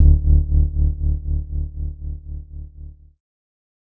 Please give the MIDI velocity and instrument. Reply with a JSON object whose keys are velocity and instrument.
{"velocity": 127, "instrument": "electronic keyboard"}